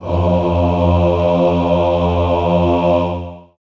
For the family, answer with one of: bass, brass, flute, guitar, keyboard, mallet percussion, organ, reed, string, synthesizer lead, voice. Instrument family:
voice